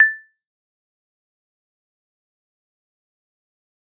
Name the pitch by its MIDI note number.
93